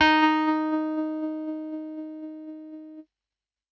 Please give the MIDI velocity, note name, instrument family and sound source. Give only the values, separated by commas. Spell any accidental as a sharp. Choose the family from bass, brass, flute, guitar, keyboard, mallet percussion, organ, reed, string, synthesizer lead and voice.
127, D#4, keyboard, electronic